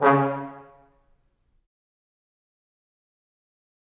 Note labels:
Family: brass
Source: acoustic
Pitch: C#3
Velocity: 75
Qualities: fast decay, percussive, reverb

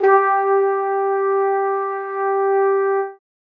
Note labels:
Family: brass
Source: acoustic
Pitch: G4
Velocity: 25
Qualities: reverb

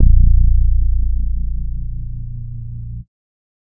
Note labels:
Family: bass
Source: synthesizer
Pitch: A#0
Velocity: 25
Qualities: dark, distorted

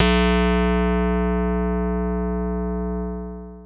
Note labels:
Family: keyboard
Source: electronic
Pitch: B1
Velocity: 25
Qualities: distorted, long release

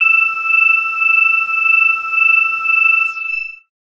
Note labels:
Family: bass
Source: synthesizer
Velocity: 127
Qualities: distorted, long release, multiphonic

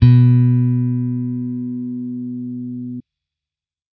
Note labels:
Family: bass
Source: electronic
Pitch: B2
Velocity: 50

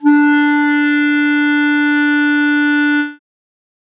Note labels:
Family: reed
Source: acoustic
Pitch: D4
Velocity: 127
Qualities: dark

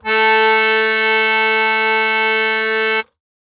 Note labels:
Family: keyboard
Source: acoustic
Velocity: 50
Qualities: bright

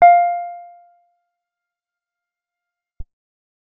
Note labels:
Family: guitar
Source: acoustic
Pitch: F5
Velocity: 25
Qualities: fast decay, percussive

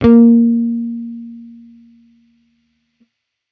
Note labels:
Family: bass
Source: electronic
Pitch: A#3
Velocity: 25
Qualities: distorted

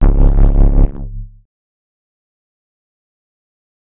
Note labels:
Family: bass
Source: synthesizer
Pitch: C#1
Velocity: 25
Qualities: distorted, fast decay, multiphonic

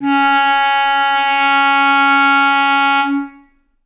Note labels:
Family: reed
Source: acoustic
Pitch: C#4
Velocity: 100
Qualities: reverb

